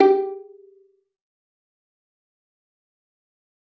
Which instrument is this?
acoustic string instrument